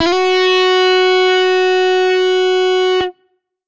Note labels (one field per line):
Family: guitar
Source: electronic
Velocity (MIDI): 127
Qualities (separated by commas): bright, distorted